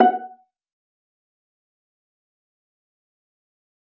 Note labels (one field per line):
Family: string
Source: acoustic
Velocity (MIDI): 75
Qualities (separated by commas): fast decay, percussive, reverb